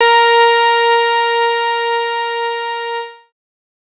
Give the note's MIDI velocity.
25